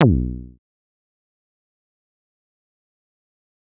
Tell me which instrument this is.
synthesizer bass